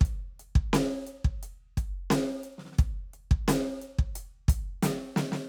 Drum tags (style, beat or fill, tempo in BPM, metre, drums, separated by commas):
rock, beat, 88 BPM, 4/4, closed hi-hat, snare, kick